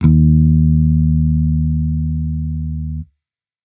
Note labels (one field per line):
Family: bass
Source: electronic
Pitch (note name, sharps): D#2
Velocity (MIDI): 50